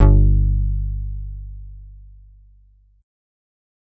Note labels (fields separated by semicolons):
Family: bass; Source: synthesizer; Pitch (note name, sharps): G1; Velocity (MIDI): 50